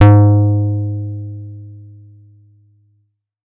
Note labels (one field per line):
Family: guitar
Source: electronic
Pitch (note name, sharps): G#2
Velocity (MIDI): 127